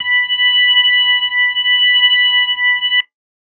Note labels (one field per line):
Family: organ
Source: electronic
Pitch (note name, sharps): B5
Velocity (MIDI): 50